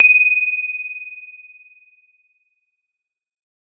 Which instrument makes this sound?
electronic keyboard